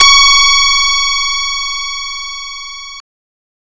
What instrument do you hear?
synthesizer guitar